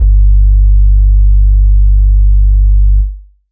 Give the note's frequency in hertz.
49 Hz